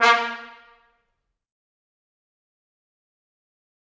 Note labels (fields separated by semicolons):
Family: brass; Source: acoustic; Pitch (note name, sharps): A#3; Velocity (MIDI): 127; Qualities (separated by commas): bright, fast decay, percussive, reverb